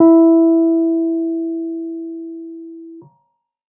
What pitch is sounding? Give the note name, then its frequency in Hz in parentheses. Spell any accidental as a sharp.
E4 (329.6 Hz)